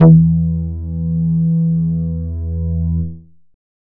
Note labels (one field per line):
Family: bass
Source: synthesizer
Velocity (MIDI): 50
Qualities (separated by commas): distorted